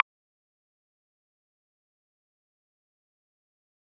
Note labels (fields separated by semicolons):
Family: guitar; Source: electronic; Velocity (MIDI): 75; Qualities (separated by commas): fast decay, percussive